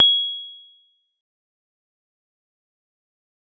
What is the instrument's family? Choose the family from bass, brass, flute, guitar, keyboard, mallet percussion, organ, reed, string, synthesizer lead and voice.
mallet percussion